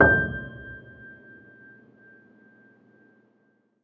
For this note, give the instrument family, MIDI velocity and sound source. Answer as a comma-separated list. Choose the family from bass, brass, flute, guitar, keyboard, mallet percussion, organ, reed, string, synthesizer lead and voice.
keyboard, 25, acoustic